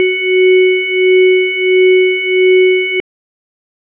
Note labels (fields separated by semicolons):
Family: organ; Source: electronic; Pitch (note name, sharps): F#4; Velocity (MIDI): 75